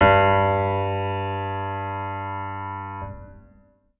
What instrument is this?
electronic organ